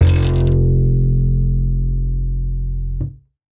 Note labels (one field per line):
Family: bass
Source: acoustic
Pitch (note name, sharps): F1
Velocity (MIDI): 127